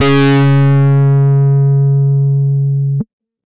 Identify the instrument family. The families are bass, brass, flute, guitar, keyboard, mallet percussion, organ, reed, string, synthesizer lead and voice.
guitar